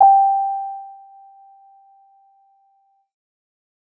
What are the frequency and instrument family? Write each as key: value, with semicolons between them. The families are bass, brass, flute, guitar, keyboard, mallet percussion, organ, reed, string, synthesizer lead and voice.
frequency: 784 Hz; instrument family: keyboard